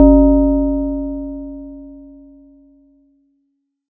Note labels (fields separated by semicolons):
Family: mallet percussion; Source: acoustic; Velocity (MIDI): 75